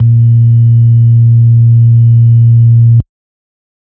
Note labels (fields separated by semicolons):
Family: organ; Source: electronic; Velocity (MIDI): 50; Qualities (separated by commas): dark